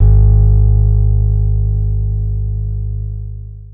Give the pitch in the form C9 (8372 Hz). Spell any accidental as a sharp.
G#1 (51.91 Hz)